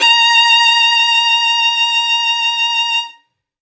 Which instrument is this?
acoustic string instrument